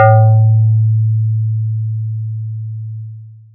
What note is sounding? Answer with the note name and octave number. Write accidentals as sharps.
A2